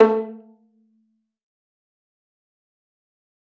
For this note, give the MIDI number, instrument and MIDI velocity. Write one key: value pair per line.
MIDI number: 57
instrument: acoustic string instrument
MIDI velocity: 100